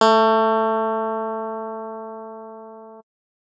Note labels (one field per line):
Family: keyboard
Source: electronic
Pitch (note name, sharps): A3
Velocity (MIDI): 127